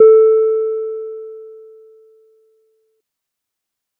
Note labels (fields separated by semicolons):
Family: bass; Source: synthesizer; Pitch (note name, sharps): A4; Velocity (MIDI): 50